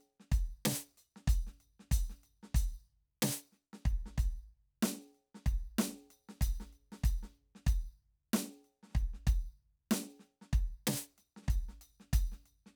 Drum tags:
hip-hop
beat
94 BPM
4/4
closed hi-hat, snare, kick

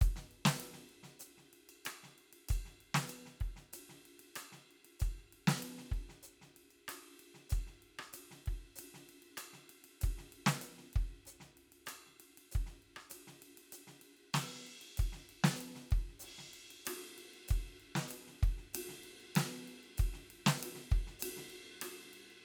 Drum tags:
jazz fusion
beat
96 BPM
4/4
ride, ride bell, hi-hat pedal, snare, cross-stick, floor tom, kick

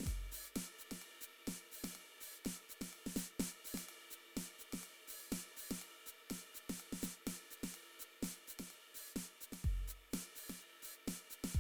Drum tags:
jazz
beat
125 BPM
4/4
ride, hi-hat pedal, snare, kick

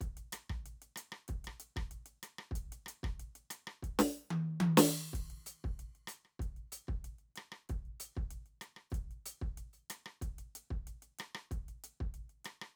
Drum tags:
Afrobeat
beat
94 BPM
4/4
crash, closed hi-hat, hi-hat pedal, snare, cross-stick, high tom, kick

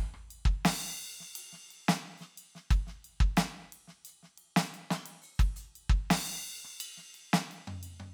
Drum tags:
rock
beat
88 BPM
4/4
crash, ride, ride bell, closed hi-hat, open hi-hat, hi-hat pedal, snare, cross-stick, high tom, kick

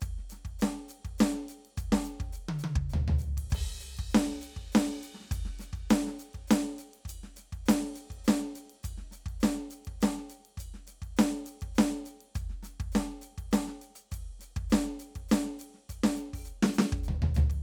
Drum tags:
rock
beat
102 BPM
3/4
crash, ride, ride bell, closed hi-hat, open hi-hat, hi-hat pedal, snare, high tom, floor tom, kick

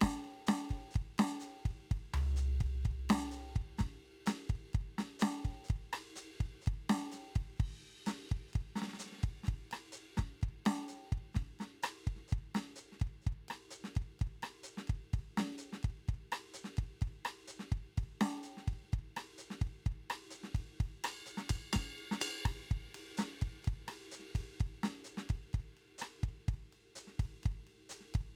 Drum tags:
bossa nova
beat
127 BPM
4/4
crash, ride, ride bell, hi-hat pedal, snare, cross-stick, floor tom, kick

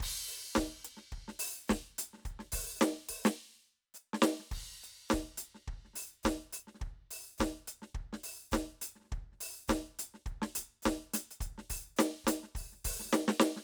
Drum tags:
soul
beat
105 BPM
4/4
crash, closed hi-hat, open hi-hat, hi-hat pedal, snare, kick

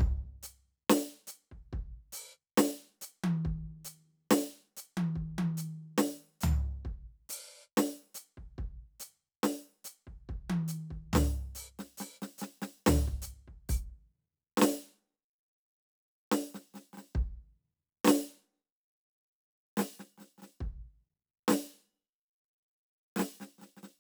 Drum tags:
half-time rock
beat
140 BPM
4/4
open hi-hat, hi-hat pedal, snare, high tom, floor tom, kick

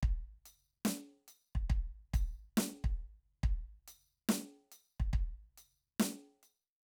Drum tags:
hip-hop
beat
70 BPM
4/4
crash, ride, closed hi-hat, snare, kick

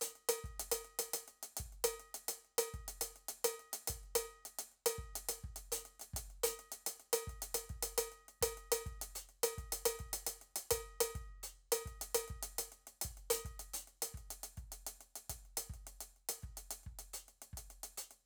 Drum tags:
Afro-Cuban
beat
105 BPM
4/4
closed hi-hat, kick

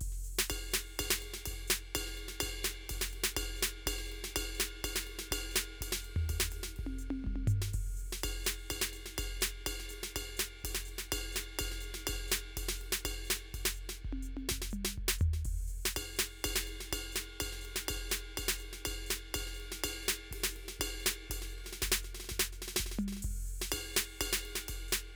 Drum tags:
calypso
beat
124 BPM
4/4
crash, ride, ride bell, closed hi-hat, hi-hat pedal, snare, high tom, mid tom, floor tom, kick

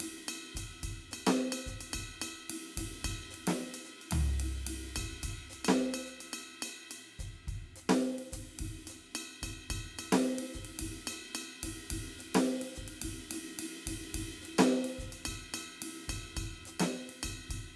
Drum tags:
ijexá
beat
108 BPM
4/4
ride, ride bell, closed hi-hat, hi-hat pedal, snare, floor tom, kick

